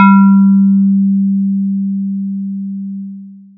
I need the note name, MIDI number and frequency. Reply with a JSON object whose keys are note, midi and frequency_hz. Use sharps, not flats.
{"note": "G3", "midi": 55, "frequency_hz": 196}